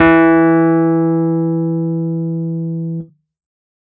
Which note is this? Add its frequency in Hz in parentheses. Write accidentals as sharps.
E3 (164.8 Hz)